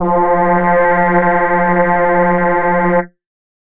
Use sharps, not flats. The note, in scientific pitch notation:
F3